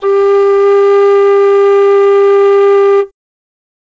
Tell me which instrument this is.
acoustic flute